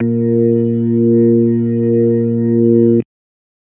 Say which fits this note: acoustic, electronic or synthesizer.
electronic